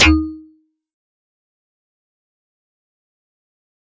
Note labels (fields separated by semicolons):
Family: mallet percussion; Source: electronic; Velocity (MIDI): 127; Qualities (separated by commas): fast decay, percussive